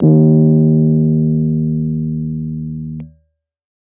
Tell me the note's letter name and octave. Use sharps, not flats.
D#2